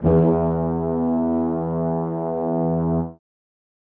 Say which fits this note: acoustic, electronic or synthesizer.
acoustic